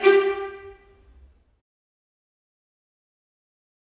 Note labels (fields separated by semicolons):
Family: string; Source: acoustic; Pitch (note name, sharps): G4; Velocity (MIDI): 25; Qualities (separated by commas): fast decay, reverb